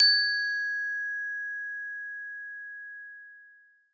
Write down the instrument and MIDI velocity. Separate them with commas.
acoustic mallet percussion instrument, 50